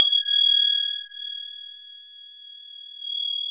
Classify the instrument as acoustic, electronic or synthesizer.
electronic